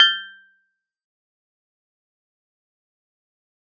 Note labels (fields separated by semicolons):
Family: keyboard; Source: electronic; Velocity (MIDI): 50; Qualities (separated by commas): fast decay, percussive